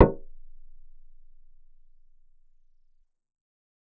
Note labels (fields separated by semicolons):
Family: bass; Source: synthesizer; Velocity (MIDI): 100; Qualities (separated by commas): reverb